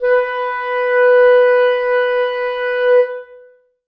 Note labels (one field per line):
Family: reed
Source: acoustic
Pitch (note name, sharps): B4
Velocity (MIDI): 75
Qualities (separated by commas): long release, reverb